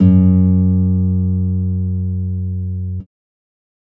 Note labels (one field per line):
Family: guitar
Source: electronic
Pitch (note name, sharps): F#2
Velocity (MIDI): 50